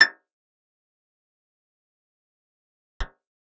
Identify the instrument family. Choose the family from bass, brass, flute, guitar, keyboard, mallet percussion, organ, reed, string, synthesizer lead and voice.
guitar